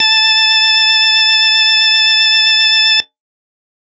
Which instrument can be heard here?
electronic organ